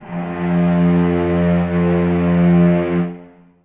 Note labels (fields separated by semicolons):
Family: string; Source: acoustic; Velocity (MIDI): 50; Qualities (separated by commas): reverb